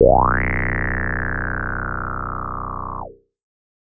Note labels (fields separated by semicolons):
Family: bass; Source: synthesizer; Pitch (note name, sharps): B0; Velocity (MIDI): 75